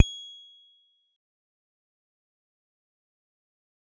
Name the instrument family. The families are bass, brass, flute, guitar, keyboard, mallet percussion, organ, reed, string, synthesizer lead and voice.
guitar